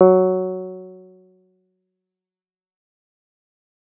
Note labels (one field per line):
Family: bass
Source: synthesizer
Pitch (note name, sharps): F#3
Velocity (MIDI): 127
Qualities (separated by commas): dark, fast decay